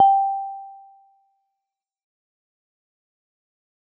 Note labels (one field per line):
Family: mallet percussion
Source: acoustic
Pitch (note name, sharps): G5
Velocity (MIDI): 75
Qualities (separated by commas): fast decay